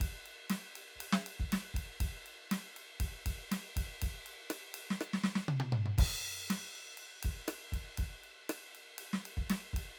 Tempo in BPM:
120 BPM